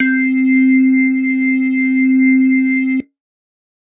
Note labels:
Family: organ; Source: electronic; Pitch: C4; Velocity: 50

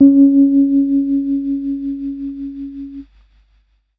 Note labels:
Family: keyboard; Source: electronic; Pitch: C#4; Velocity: 25; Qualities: dark

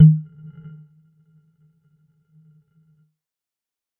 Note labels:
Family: mallet percussion; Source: electronic; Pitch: D#3; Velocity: 25; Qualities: dark, non-linear envelope, percussive

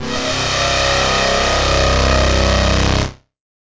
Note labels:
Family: guitar; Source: electronic; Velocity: 100

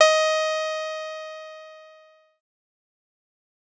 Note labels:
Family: bass; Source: synthesizer; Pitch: D#5; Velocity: 100; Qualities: bright, distorted, fast decay

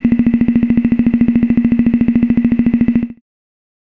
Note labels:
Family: voice; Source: synthesizer; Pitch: A-1; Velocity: 100; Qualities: bright

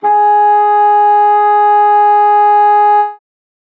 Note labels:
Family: reed; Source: acoustic; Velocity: 75

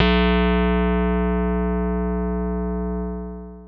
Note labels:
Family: keyboard; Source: electronic; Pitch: B1; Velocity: 127; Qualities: distorted, long release

